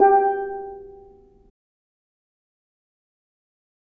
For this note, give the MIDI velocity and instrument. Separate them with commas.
50, acoustic mallet percussion instrument